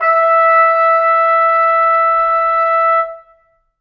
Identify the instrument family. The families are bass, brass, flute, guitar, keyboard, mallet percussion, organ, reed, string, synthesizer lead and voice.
brass